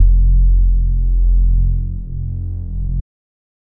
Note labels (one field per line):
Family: bass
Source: synthesizer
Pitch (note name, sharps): F1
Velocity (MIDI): 75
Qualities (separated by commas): dark